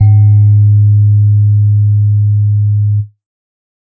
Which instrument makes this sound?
electronic keyboard